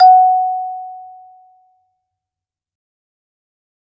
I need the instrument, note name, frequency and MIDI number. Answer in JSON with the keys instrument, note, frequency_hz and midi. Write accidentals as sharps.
{"instrument": "acoustic mallet percussion instrument", "note": "F#5", "frequency_hz": 740, "midi": 78}